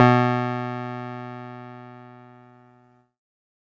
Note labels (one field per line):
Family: keyboard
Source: electronic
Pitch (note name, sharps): B2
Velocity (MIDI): 25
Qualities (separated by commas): distorted